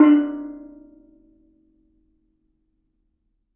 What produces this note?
acoustic mallet percussion instrument